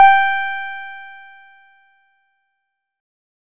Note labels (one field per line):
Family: keyboard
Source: electronic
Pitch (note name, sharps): G5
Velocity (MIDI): 127